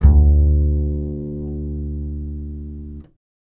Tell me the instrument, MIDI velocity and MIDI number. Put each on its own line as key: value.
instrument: electronic bass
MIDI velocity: 25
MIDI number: 38